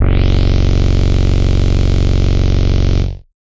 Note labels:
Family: bass; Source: synthesizer; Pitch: F#0; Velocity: 75; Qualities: bright, distorted

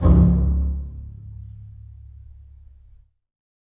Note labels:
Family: string; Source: acoustic; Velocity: 100; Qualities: reverb

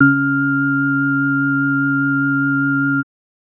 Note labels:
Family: organ; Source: electronic; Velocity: 25; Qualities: multiphonic

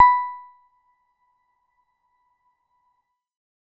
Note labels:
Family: keyboard; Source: electronic; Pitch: B5; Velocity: 75; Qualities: percussive, reverb

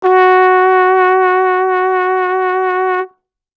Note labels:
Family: brass; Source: acoustic; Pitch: F#4; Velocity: 50

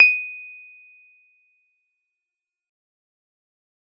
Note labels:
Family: keyboard; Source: electronic; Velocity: 50; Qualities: bright, fast decay, percussive

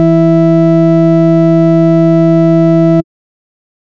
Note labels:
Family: bass; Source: synthesizer; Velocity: 127; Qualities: distorted

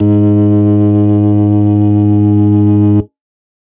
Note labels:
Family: organ; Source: electronic; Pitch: G#2; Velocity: 127; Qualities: distorted

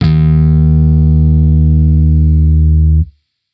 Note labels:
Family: bass; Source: electronic; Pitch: D#2; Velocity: 75; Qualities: distorted

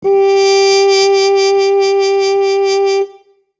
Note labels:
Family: brass; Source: acoustic; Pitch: G4; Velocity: 100; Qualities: bright

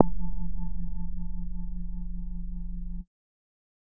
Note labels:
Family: bass; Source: synthesizer; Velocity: 25; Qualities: distorted

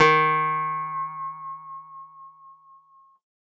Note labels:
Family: guitar; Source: acoustic; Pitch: D#3; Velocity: 50; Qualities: bright

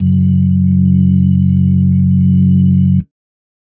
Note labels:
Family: organ; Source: electronic; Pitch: F#1; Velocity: 25; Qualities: dark

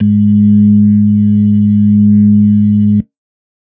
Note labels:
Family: organ; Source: electronic; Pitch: G#2; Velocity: 50; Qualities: dark

